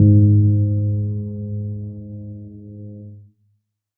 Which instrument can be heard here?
acoustic keyboard